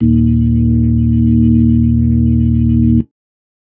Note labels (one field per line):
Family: organ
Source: electronic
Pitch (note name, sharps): D#1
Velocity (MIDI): 25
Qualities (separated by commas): dark